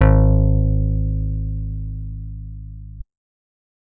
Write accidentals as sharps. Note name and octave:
G#1